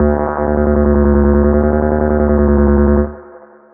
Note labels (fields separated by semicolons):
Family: bass; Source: synthesizer; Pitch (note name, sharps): D2; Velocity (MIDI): 25; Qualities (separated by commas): long release, reverb